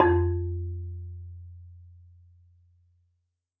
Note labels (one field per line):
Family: mallet percussion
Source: acoustic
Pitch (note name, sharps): F2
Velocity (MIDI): 50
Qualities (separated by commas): dark, reverb